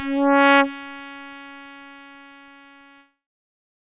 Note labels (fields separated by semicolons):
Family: keyboard; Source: synthesizer; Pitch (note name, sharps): C#4; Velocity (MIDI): 25; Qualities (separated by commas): bright, distorted